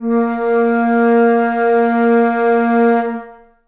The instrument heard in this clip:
acoustic flute